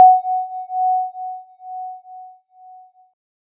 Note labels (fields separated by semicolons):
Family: keyboard; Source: synthesizer; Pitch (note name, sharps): F#5; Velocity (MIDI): 100